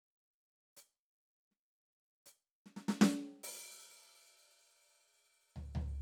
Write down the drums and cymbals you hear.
open hi-hat, hi-hat pedal, snare and floor tom